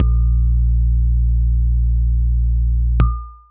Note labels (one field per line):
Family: keyboard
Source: electronic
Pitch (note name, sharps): A#1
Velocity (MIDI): 50